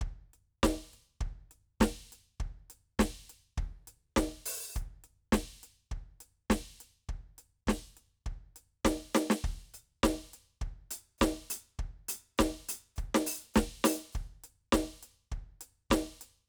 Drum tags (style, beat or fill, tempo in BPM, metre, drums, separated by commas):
rock, beat, 102 BPM, 4/4, crash, ride, closed hi-hat, open hi-hat, hi-hat pedal, snare, kick